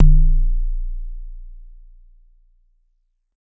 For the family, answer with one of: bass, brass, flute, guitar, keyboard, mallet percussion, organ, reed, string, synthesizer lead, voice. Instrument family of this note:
mallet percussion